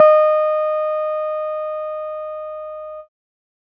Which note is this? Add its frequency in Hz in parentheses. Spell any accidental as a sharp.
D#5 (622.3 Hz)